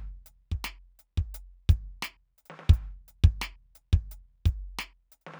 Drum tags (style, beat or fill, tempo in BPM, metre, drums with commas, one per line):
rock
beat
88 BPM
4/4
closed hi-hat, snare, kick